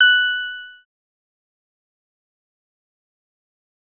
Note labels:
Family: synthesizer lead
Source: synthesizer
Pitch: F#6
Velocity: 127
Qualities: bright, distorted, fast decay

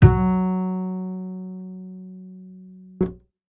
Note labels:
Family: bass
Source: acoustic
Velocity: 75

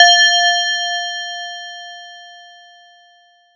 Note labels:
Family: mallet percussion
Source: acoustic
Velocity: 100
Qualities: bright, multiphonic

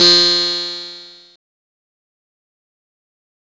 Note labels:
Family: guitar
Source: electronic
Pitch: F3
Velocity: 127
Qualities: bright, distorted, fast decay

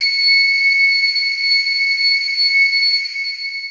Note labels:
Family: guitar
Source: electronic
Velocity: 25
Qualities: bright, long release

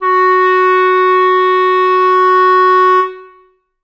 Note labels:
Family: reed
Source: acoustic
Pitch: F#4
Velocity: 127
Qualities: reverb

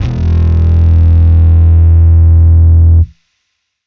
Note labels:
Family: bass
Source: electronic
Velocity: 25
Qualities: bright, distorted

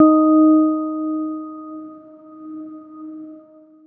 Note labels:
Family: keyboard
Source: electronic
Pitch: D#4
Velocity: 25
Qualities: dark, long release

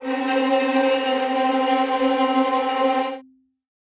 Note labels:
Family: string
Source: acoustic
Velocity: 25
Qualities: bright, non-linear envelope, reverb

